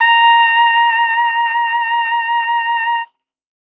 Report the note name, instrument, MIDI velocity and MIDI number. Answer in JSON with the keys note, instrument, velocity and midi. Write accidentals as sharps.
{"note": "A#5", "instrument": "acoustic brass instrument", "velocity": 50, "midi": 82}